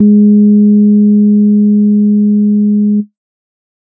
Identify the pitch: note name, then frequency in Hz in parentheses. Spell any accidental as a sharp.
G#3 (207.7 Hz)